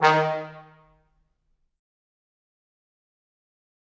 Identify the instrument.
acoustic brass instrument